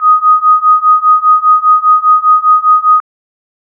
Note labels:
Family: organ; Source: electronic; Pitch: D#6; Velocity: 50

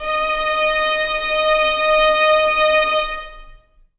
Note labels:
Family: string; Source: acoustic; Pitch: D#5; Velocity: 25; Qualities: long release, reverb

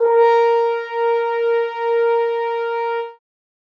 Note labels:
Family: brass; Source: acoustic; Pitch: A#4; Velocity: 100; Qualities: reverb

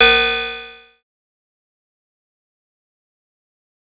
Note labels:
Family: bass; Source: synthesizer; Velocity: 100; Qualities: bright, distorted, fast decay

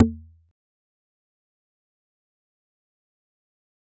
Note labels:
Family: mallet percussion; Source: acoustic; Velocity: 25; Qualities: fast decay, percussive

